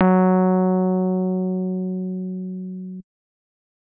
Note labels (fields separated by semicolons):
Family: keyboard; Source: electronic; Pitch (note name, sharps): F#3; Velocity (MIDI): 127